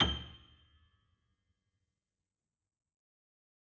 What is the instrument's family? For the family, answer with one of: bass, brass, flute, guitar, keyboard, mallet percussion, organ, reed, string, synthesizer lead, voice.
keyboard